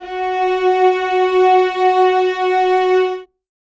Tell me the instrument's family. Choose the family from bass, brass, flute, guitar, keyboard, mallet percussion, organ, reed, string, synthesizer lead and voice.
string